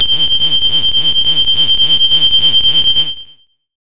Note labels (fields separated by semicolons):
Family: bass; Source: synthesizer; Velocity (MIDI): 127; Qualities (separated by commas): bright, distorted